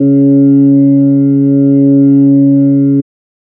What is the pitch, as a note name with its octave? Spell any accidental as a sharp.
C#3